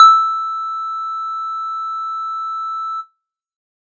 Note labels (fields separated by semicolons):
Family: bass; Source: synthesizer; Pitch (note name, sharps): E6; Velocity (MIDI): 127